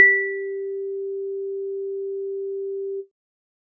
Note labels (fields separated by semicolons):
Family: keyboard; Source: electronic; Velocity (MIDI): 127